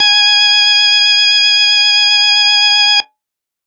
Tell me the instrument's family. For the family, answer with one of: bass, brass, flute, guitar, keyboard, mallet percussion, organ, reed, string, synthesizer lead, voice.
organ